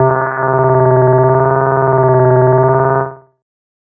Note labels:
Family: bass; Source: synthesizer; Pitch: C3; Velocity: 25; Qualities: distorted, tempo-synced

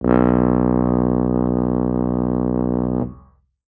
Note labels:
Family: brass; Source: acoustic; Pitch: B1; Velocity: 75

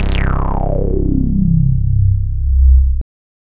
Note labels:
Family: bass; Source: synthesizer; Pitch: C1; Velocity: 100; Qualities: bright, distorted

